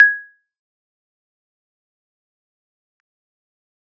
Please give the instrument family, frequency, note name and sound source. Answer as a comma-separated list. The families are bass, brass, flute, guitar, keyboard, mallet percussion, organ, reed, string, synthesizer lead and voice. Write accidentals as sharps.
keyboard, 1661 Hz, G#6, electronic